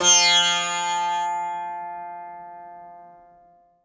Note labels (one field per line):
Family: guitar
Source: acoustic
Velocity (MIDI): 100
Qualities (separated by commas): bright, multiphonic, reverb